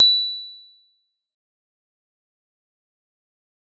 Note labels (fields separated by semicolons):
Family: mallet percussion; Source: acoustic; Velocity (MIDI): 100; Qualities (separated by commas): bright, fast decay, percussive